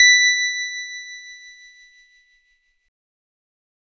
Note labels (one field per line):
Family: keyboard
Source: electronic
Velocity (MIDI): 75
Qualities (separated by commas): bright, distorted